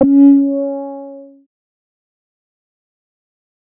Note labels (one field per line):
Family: bass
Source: synthesizer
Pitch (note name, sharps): C#4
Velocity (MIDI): 25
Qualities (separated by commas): distorted, fast decay